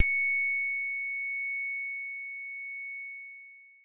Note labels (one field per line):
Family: guitar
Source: synthesizer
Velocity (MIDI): 127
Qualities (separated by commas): bright